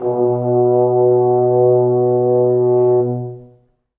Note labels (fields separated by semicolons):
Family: brass; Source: acoustic; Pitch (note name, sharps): B2; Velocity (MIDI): 50; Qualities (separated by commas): dark, long release, reverb